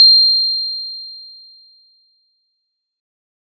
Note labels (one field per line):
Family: keyboard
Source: electronic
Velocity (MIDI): 127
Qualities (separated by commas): bright, distorted